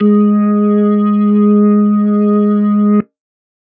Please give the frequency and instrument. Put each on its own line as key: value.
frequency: 207.7 Hz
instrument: electronic organ